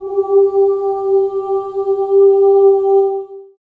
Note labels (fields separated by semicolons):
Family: voice; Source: acoustic; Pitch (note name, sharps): G4; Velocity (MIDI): 75; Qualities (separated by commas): long release, reverb